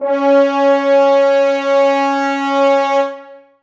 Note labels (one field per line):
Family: brass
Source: acoustic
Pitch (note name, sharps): C#4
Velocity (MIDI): 127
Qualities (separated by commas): reverb